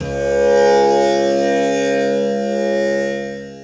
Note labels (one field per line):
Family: guitar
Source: acoustic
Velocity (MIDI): 25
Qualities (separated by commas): long release, multiphonic, reverb